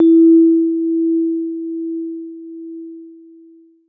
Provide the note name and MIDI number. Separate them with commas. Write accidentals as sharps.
E4, 64